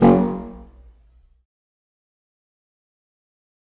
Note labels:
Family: reed; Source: acoustic; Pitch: F#1; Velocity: 25; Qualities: fast decay, percussive, reverb

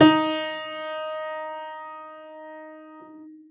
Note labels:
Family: keyboard; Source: acoustic; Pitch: D#4; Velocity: 100; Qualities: reverb

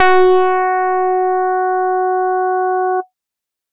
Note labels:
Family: bass; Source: synthesizer; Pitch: F#4; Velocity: 127

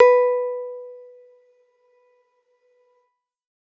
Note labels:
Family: keyboard; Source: electronic; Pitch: B4; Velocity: 127

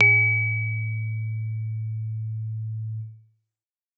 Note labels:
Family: keyboard; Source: acoustic; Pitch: A2; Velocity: 127

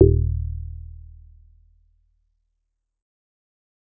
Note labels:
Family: bass; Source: synthesizer; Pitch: D#1; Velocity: 100; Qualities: dark

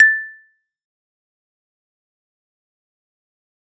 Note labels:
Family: keyboard; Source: electronic; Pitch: A6; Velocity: 50; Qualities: fast decay, percussive

